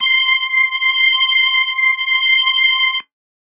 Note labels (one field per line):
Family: organ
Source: electronic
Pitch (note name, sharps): C6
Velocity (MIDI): 100